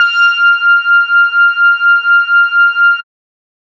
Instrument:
synthesizer bass